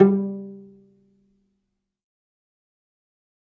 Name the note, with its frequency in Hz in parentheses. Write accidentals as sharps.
G3 (196 Hz)